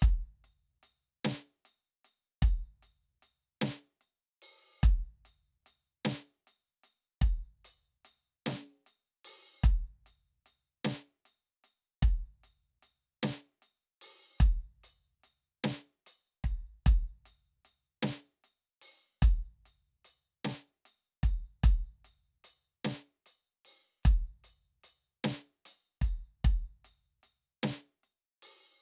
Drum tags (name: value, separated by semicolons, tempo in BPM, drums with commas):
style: rock; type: beat; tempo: 50 BPM; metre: 4/4; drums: closed hi-hat, hi-hat pedal, percussion, snare, kick